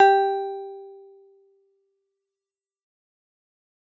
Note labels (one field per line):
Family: guitar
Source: synthesizer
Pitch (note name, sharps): G4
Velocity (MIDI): 100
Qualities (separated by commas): fast decay